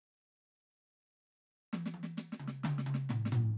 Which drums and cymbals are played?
percussion, snare, high tom, mid tom and floor tom